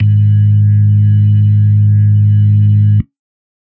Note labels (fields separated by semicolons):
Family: organ; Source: electronic; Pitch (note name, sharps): G#2; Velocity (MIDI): 50; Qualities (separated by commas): dark